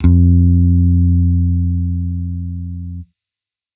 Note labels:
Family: bass; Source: electronic; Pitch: F2; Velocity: 25

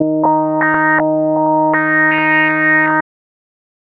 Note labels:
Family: bass; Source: synthesizer; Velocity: 25; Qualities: tempo-synced

